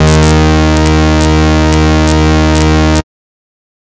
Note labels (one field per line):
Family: bass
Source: synthesizer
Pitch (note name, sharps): D#2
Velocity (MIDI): 127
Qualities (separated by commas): bright, distorted